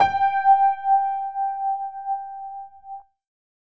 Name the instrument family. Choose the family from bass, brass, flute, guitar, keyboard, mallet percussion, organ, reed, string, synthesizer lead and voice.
keyboard